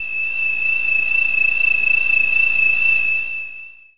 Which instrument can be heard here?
synthesizer voice